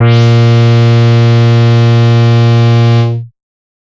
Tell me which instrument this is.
synthesizer bass